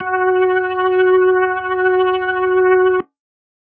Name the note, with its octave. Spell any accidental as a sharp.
F#4